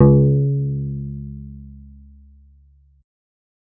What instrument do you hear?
synthesizer bass